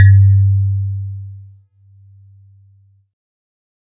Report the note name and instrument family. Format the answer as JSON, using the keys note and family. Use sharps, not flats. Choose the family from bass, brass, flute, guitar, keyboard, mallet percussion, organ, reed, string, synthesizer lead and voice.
{"note": "G2", "family": "keyboard"}